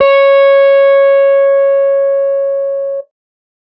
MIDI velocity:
50